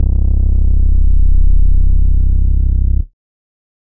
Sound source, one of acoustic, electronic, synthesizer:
synthesizer